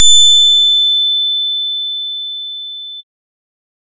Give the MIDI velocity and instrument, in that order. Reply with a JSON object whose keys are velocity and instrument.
{"velocity": 75, "instrument": "synthesizer bass"}